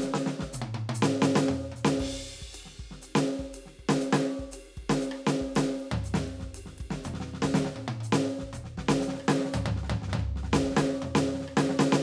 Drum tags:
songo
beat
120 BPM
4/4
ride, ride bell, hi-hat pedal, snare, cross-stick, high tom, mid tom, floor tom, kick

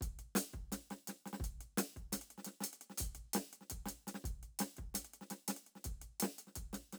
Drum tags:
breakbeat
beat
170 BPM
4/4
closed hi-hat, snare, kick

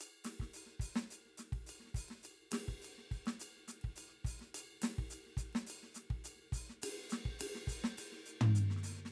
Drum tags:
Afro-Cuban
beat
105 BPM
4/4
ride, ride bell, hi-hat pedal, snare, cross-stick, floor tom, kick

